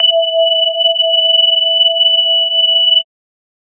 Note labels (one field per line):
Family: mallet percussion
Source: electronic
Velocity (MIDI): 50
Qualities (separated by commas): multiphonic, non-linear envelope